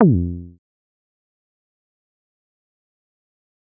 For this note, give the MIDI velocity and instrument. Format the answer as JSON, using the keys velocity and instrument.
{"velocity": 25, "instrument": "synthesizer bass"}